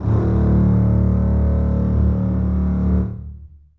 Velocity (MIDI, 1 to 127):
127